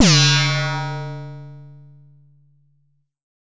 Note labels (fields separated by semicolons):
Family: bass; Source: synthesizer; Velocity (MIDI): 100; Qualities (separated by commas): bright, distorted